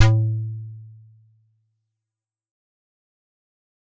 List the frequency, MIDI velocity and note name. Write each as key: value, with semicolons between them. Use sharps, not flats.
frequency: 110 Hz; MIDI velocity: 75; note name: A2